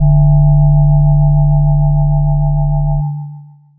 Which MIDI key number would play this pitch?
26